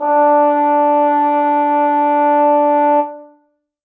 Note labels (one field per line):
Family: brass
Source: acoustic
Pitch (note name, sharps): D4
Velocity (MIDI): 75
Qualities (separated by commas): reverb